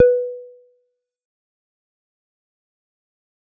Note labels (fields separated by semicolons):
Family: bass; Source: synthesizer; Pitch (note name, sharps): B4; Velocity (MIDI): 50; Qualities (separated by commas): fast decay, percussive